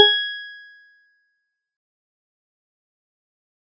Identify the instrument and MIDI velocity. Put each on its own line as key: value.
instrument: acoustic mallet percussion instrument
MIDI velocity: 127